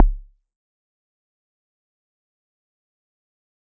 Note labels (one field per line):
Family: mallet percussion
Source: acoustic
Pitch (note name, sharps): C#1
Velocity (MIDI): 100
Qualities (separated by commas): fast decay, percussive